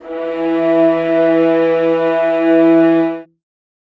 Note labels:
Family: string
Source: acoustic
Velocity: 25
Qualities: reverb

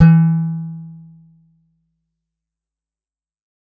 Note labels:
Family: guitar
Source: acoustic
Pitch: E3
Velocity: 100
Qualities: fast decay

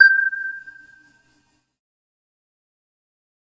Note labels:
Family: keyboard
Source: synthesizer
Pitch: G6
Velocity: 75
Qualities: fast decay

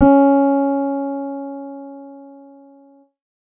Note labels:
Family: keyboard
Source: synthesizer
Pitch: C#4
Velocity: 50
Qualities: dark

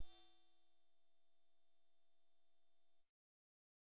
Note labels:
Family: bass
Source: synthesizer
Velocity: 75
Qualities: bright, distorted

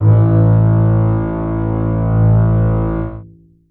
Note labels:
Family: string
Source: acoustic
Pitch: A1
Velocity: 100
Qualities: reverb

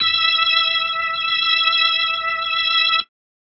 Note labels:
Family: organ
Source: electronic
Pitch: E5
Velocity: 75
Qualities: bright

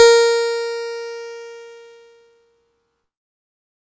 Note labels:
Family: keyboard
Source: electronic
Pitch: A#4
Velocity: 25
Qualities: bright, distorted

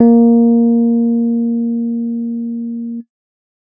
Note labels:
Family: keyboard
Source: electronic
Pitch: A#3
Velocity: 50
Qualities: dark

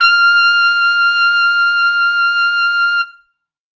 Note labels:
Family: brass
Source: acoustic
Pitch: F6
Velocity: 100

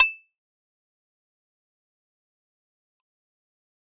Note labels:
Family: keyboard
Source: electronic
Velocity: 127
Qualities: fast decay, percussive

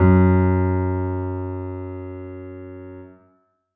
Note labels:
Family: keyboard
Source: acoustic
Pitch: F#2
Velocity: 75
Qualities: reverb

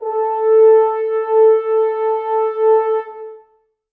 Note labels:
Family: brass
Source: acoustic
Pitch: A4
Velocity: 100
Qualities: reverb

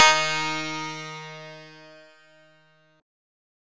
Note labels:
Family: synthesizer lead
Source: synthesizer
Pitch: D#3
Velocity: 50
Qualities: bright, distorted

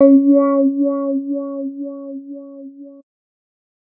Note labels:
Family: bass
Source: synthesizer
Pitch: C#4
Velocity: 25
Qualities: dark, distorted

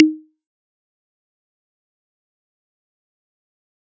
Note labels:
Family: mallet percussion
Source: acoustic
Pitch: D#4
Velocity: 127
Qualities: fast decay, percussive

